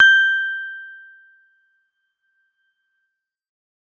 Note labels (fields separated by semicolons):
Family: keyboard; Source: electronic; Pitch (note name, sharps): G6; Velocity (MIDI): 75